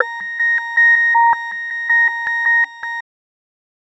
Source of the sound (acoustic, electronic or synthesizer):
synthesizer